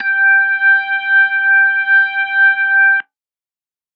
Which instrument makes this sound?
electronic organ